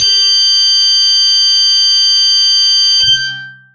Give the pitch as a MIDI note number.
91